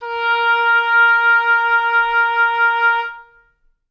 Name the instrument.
acoustic reed instrument